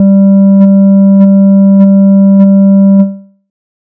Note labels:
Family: bass; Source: synthesizer; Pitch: G3; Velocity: 127; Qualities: dark

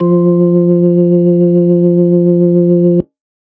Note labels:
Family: organ; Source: electronic; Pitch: F3; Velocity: 127

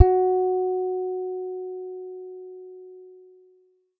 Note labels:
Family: guitar; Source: acoustic; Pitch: F#4; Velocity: 100; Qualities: dark

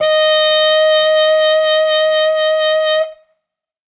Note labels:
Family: brass; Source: acoustic; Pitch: D#5; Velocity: 75

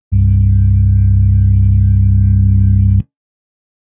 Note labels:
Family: organ; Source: electronic; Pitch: C1; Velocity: 25; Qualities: dark

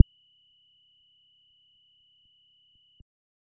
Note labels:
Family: bass; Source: synthesizer; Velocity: 75; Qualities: dark, percussive

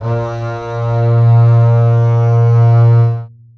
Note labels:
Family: string; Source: acoustic; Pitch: A#2; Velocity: 75; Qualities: long release, reverb

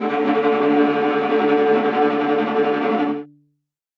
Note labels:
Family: string; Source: acoustic; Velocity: 127; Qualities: non-linear envelope, reverb

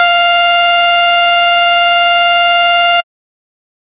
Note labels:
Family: bass; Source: synthesizer; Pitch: F5; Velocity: 50; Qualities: bright, distorted

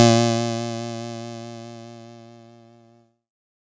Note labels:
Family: keyboard; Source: electronic; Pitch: A#2; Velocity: 75; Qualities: bright

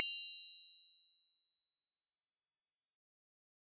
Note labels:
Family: mallet percussion; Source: acoustic; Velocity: 127; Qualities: bright, fast decay

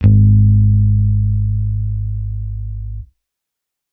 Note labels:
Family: bass; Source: electronic; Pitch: G#1; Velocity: 75

